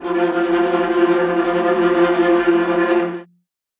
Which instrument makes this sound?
acoustic string instrument